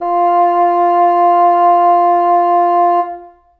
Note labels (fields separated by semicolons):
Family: reed; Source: acoustic; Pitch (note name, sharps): F4; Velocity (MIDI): 75; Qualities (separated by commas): reverb